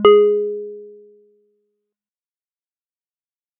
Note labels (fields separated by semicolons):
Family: mallet percussion; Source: acoustic; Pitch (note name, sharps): G#4; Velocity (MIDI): 25; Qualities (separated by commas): dark, fast decay, multiphonic